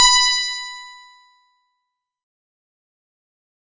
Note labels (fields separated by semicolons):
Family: guitar; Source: acoustic; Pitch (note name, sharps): B5; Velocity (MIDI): 100; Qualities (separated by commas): bright, distorted, fast decay